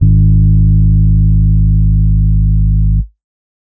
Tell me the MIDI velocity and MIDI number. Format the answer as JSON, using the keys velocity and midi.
{"velocity": 50, "midi": 32}